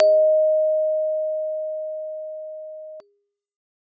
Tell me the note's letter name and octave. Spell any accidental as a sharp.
D#5